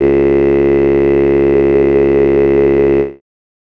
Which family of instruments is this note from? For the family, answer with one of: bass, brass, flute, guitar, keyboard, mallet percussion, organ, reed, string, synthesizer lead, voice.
voice